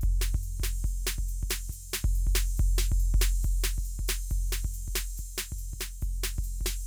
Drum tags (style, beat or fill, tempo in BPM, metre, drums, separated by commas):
punk, beat, 140 BPM, 4/4, open hi-hat, snare, kick